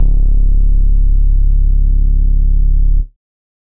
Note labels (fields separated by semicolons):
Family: bass; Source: synthesizer; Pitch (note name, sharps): C#1; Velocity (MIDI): 25; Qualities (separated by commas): distorted, multiphonic, tempo-synced